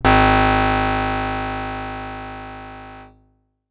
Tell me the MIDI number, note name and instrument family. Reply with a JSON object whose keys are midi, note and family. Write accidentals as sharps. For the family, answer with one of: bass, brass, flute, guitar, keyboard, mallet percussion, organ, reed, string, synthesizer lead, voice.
{"midi": 32, "note": "G#1", "family": "guitar"}